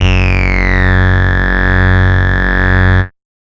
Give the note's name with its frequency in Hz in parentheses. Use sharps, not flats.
F#1 (46.25 Hz)